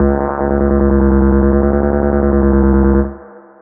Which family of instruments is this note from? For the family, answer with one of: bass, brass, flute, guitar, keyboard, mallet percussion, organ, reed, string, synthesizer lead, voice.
bass